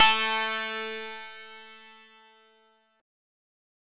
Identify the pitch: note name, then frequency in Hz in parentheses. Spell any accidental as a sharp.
A3 (220 Hz)